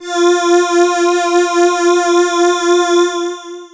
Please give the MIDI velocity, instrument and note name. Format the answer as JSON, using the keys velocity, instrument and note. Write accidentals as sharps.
{"velocity": 50, "instrument": "synthesizer voice", "note": "F4"}